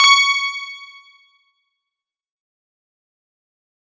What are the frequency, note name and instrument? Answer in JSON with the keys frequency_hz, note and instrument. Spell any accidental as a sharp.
{"frequency_hz": 1109, "note": "C#6", "instrument": "electronic guitar"}